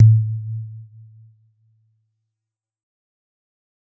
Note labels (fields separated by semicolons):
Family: mallet percussion; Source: acoustic; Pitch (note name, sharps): A2; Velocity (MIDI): 100; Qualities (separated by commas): dark, fast decay